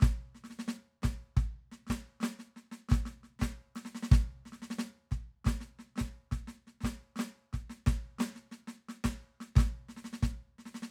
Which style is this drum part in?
march